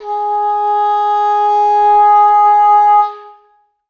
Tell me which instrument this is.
acoustic reed instrument